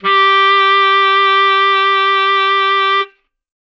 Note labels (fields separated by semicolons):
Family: reed; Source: acoustic; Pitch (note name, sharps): G4; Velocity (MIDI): 127; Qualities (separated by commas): bright